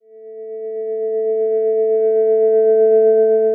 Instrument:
electronic guitar